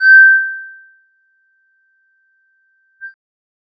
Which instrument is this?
synthesizer bass